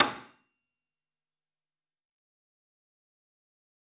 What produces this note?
acoustic mallet percussion instrument